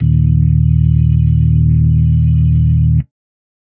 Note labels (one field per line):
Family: organ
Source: electronic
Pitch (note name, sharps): D#1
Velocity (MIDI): 50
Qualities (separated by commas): dark